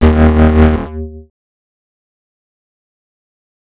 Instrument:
synthesizer bass